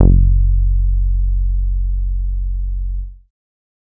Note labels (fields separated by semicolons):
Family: bass; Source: synthesizer; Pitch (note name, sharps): F#1; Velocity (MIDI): 75; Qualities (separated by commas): dark